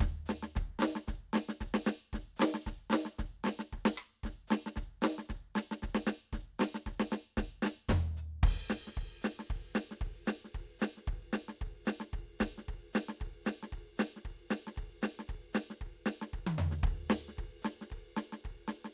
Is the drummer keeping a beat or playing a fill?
beat